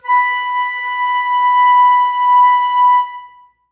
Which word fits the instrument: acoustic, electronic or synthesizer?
acoustic